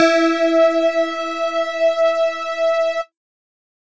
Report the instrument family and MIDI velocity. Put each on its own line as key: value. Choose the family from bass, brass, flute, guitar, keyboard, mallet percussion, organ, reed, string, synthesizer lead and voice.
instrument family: mallet percussion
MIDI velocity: 50